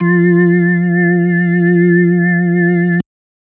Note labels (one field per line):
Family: organ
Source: electronic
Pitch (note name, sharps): F3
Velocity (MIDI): 100